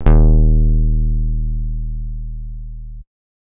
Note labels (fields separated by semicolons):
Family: guitar; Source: electronic; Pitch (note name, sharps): D#1; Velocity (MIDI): 100